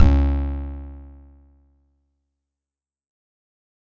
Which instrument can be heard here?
acoustic guitar